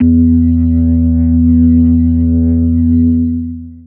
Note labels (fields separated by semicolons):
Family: organ; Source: electronic; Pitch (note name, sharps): E2; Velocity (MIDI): 75; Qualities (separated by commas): dark, distorted, long release